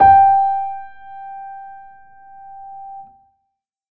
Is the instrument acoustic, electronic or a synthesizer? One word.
acoustic